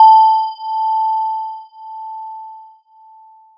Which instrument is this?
electronic mallet percussion instrument